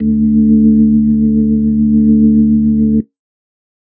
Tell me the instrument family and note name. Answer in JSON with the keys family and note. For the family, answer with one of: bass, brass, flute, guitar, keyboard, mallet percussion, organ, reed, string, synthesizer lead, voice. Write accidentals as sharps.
{"family": "organ", "note": "D2"}